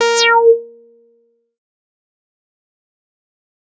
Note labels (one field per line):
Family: bass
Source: synthesizer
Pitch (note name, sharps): A#4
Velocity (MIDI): 127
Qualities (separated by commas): bright, distorted, fast decay